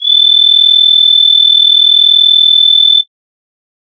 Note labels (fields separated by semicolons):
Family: flute; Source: synthesizer; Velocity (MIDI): 75; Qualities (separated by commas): bright